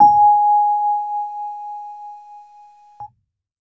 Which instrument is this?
electronic keyboard